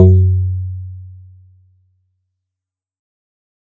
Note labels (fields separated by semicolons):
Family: guitar; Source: synthesizer; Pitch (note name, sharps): F#2; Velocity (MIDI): 50; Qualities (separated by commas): dark, fast decay